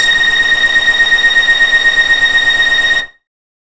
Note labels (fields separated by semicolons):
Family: bass; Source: synthesizer; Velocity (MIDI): 127